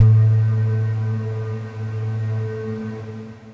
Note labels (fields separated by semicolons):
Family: guitar; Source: electronic; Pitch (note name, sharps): A2; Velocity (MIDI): 50; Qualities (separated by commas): long release